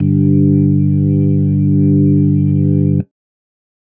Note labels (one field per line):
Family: organ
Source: electronic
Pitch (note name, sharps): G1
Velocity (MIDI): 50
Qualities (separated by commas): dark